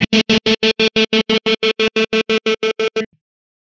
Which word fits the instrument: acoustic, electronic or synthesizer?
electronic